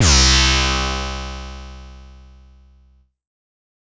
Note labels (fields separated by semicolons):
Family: bass; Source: synthesizer; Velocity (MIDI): 100; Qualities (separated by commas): bright, distorted